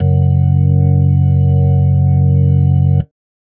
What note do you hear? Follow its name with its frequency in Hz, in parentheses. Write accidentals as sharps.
F#1 (46.25 Hz)